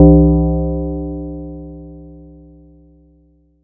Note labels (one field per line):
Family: mallet percussion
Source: acoustic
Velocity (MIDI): 100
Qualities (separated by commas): multiphonic